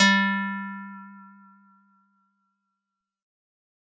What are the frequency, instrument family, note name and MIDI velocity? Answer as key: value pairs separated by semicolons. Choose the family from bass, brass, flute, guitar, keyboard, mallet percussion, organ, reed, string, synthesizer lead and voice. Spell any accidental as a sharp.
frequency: 196 Hz; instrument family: guitar; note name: G3; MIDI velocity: 127